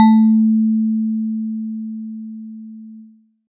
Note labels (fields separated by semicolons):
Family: mallet percussion; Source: acoustic; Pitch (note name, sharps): A3; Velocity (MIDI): 25